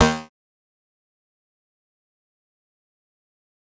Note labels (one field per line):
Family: bass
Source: synthesizer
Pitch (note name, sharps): D#2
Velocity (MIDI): 25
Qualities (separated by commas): bright, distorted, fast decay, percussive